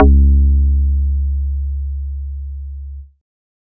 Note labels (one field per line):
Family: bass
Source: synthesizer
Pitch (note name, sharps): C#2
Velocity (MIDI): 127